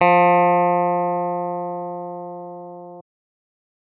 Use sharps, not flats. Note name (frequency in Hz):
F3 (174.6 Hz)